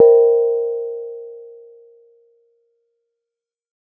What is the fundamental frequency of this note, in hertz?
466.2 Hz